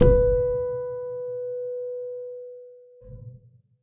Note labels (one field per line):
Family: keyboard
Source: acoustic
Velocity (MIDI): 50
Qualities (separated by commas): dark, reverb